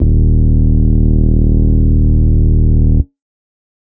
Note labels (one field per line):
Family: organ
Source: electronic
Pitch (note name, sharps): D#1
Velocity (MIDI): 50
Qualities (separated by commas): distorted